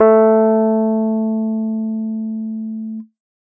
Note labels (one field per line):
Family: keyboard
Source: electronic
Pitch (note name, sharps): A3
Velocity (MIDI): 127